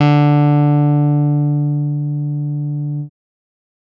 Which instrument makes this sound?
synthesizer bass